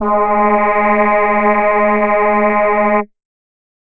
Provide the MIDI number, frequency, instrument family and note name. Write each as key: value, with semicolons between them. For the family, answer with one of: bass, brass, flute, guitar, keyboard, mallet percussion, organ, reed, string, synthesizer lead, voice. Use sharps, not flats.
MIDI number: 56; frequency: 207.7 Hz; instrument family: voice; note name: G#3